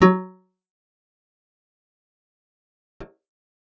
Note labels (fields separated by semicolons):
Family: guitar; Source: acoustic; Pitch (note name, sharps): F#3; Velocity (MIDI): 100; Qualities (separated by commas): fast decay, percussive, reverb